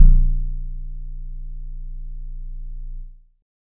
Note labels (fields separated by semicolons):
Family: guitar; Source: synthesizer; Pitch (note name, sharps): A#0; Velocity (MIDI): 50; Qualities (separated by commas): dark